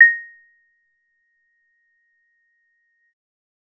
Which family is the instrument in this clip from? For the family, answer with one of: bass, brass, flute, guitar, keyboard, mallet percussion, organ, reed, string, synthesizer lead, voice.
bass